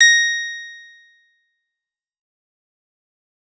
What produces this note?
electronic guitar